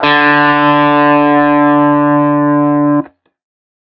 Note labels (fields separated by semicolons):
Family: guitar; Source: electronic; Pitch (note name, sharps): D3; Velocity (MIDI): 100; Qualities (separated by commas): distorted